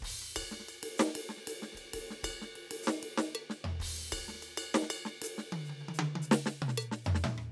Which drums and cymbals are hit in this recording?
crash, ride, ride bell, open hi-hat, hi-hat pedal, percussion, snare, cross-stick, high tom, mid tom, floor tom and kick